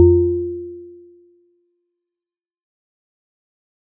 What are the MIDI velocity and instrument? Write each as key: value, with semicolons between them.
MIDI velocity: 127; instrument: acoustic mallet percussion instrument